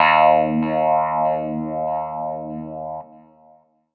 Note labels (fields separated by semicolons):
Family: keyboard; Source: electronic; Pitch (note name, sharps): D#2; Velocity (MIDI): 75